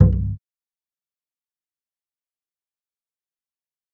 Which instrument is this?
electronic bass